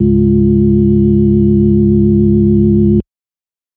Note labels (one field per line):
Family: organ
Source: electronic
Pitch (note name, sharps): C#2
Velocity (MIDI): 100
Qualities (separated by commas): dark, multiphonic